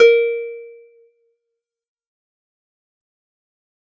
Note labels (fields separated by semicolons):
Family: guitar; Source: acoustic; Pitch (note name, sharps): A#4; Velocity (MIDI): 75; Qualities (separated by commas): fast decay, percussive